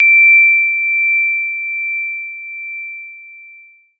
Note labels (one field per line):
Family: keyboard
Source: electronic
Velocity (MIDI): 127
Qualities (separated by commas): long release